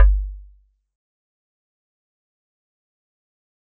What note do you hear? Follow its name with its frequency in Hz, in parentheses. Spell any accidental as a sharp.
G1 (49 Hz)